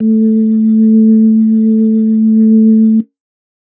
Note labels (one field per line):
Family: organ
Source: electronic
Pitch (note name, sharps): A3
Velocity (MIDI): 25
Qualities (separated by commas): dark